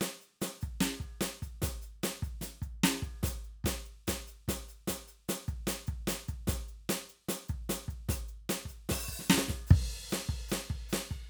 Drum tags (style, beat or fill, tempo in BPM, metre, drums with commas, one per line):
Motown
beat
148 BPM
4/4
crash, ride, ride bell, closed hi-hat, open hi-hat, hi-hat pedal, snare, kick